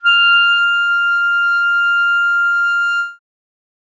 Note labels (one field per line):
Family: reed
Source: acoustic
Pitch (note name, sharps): F6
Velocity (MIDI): 100